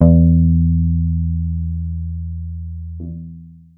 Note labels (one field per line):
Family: guitar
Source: electronic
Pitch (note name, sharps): E2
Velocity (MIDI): 50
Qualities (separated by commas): long release